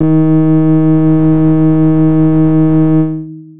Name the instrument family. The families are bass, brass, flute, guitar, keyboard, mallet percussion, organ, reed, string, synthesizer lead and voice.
keyboard